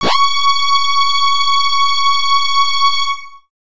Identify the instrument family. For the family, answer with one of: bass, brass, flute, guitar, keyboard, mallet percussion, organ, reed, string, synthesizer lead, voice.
bass